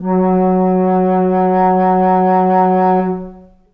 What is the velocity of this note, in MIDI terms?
100